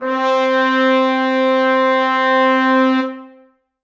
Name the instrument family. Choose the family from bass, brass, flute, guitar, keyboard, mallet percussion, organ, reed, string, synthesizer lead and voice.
brass